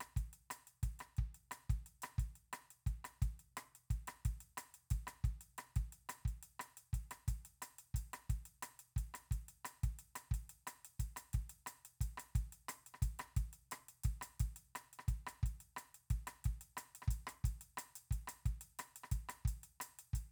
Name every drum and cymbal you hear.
closed hi-hat, cross-stick and kick